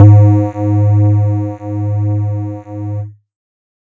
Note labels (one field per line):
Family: synthesizer lead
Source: synthesizer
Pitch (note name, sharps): G#2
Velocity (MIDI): 127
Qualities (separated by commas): distorted